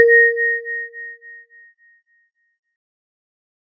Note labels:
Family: mallet percussion; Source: acoustic; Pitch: A#4; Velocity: 25

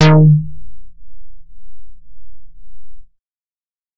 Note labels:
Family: bass; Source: synthesizer; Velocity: 127; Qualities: distorted

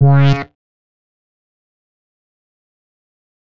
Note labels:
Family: bass; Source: synthesizer; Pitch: C#3; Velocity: 127; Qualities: fast decay, percussive

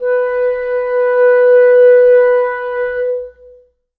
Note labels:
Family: reed; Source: acoustic; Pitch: B4; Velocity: 50; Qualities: long release, reverb

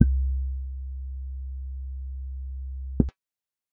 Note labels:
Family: bass; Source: synthesizer; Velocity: 25

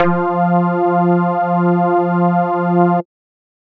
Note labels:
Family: bass; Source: synthesizer; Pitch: F3; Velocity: 100

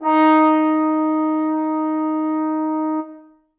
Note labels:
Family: brass; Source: acoustic; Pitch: D#4; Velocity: 127; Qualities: bright, reverb

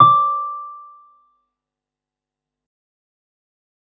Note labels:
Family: keyboard; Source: electronic; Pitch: D6; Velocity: 100; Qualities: fast decay

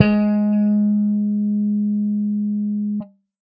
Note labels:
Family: bass; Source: electronic; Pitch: G#3; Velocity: 100

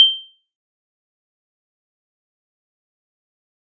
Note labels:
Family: mallet percussion; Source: acoustic; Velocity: 100; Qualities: fast decay, percussive

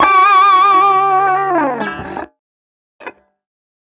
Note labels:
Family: guitar; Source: electronic; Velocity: 127; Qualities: distorted

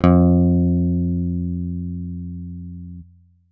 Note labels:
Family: guitar; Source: electronic; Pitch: F2; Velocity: 75

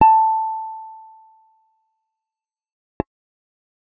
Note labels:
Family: bass; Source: synthesizer; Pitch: A5; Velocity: 25; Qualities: fast decay

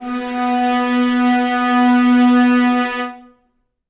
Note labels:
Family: string; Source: acoustic; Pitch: B3; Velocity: 25; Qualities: reverb

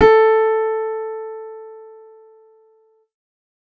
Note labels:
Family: keyboard; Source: synthesizer; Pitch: A4; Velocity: 100

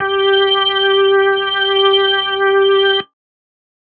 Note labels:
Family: keyboard; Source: electronic; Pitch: G4; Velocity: 127; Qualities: distorted

